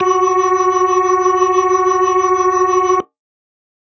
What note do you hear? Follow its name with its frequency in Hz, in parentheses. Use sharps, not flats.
F#4 (370 Hz)